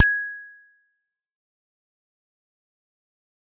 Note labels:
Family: mallet percussion; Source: acoustic; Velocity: 100; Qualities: fast decay, percussive

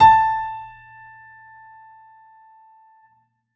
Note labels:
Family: keyboard; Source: acoustic; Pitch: A5; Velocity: 127; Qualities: reverb

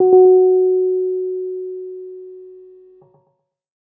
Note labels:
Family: keyboard; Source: electronic; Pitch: F#4; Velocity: 25; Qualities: tempo-synced

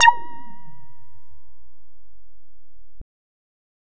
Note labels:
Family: bass; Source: synthesizer; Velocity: 50; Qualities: distorted

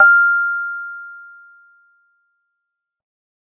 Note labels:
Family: keyboard; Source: electronic; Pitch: F6; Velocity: 50

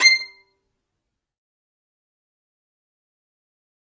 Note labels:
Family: string; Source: acoustic; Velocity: 127; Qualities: fast decay, percussive, reverb

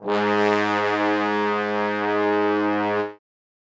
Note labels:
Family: brass; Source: acoustic; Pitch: G#2; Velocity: 100; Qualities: bright, reverb

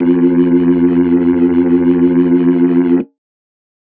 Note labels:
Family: organ; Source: electronic; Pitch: F2; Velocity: 100; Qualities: distorted

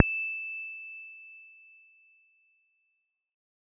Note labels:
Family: guitar; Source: electronic; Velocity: 75; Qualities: bright, reverb

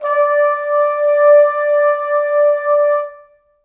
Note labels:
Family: brass; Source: acoustic; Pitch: D5; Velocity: 50; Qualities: reverb

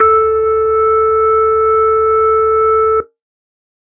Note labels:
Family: organ; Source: electronic; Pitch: A4; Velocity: 127

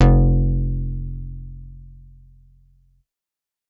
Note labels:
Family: bass; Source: synthesizer; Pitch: F1; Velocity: 100

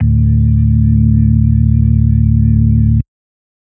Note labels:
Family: organ; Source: electronic; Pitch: D1; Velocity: 127; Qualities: dark

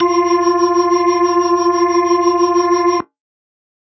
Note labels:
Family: organ; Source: electronic; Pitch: F4; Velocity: 100; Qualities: bright

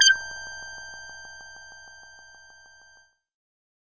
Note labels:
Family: bass; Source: synthesizer; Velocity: 75

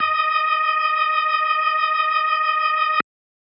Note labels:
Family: organ; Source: electronic; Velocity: 50

